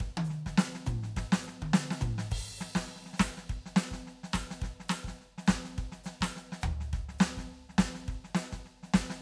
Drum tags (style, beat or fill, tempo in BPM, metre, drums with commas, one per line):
New Orleans shuffle
beat
104 BPM
4/4
crash, hi-hat pedal, snare, high tom, mid tom, floor tom, kick